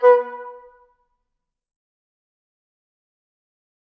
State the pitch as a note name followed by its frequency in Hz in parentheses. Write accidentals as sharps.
B4 (493.9 Hz)